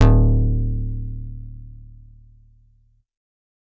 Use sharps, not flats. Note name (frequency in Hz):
D1 (36.71 Hz)